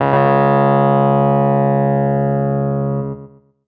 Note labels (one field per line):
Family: keyboard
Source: electronic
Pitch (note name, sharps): C#2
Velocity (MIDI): 127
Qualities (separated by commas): distorted, tempo-synced